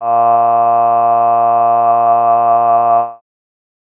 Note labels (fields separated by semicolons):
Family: voice; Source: synthesizer; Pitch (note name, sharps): A#2; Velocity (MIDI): 25; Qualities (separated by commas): bright